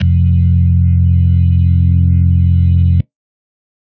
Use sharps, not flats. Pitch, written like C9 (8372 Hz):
F1 (43.65 Hz)